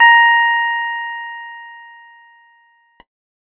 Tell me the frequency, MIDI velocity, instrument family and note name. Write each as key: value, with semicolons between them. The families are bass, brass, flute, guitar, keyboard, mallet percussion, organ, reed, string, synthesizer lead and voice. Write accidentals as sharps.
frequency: 932.3 Hz; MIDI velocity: 50; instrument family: keyboard; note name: A#5